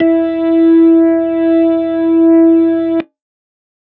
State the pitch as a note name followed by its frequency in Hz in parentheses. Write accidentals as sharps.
E4 (329.6 Hz)